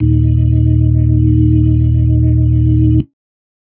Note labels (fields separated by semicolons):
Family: organ; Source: electronic; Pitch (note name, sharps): D#1; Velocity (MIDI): 127; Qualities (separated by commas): dark